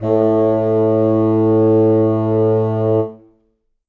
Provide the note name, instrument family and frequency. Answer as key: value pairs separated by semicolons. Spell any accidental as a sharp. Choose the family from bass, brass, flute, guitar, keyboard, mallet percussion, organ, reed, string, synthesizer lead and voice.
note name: A2; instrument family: reed; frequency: 110 Hz